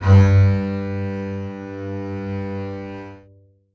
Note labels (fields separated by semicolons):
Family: string; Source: acoustic; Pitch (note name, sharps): G2; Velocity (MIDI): 127; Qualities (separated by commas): reverb